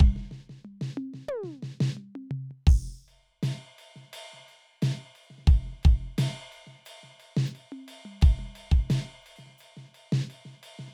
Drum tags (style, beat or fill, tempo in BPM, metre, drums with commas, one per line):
rock
beat
88 BPM
4/4
crash, ride, ride bell, hi-hat pedal, percussion, snare, high tom, mid tom, floor tom, kick